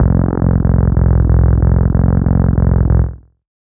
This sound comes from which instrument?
synthesizer bass